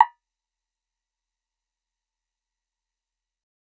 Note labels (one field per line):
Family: bass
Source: synthesizer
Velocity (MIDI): 100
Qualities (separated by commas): fast decay, percussive